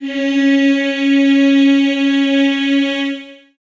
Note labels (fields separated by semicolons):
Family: voice; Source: acoustic; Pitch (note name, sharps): C#4; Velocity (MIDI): 127; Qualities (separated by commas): reverb